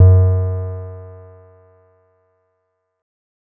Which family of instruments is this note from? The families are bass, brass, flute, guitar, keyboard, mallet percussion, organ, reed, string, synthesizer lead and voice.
keyboard